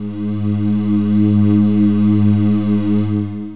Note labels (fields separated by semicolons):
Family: voice; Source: synthesizer; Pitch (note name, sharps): G#2; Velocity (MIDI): 50; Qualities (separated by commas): distorted, long release